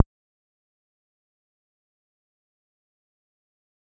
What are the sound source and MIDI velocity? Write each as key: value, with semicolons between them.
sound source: synthesizer; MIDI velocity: 25